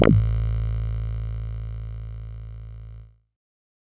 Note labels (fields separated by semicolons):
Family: bass; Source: synthesizer; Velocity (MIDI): 50; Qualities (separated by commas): distorted